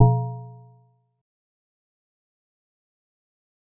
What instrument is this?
synthesizer mallet percussion instrument